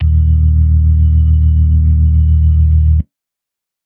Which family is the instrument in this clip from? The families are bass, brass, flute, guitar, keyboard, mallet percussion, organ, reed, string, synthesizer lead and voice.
organ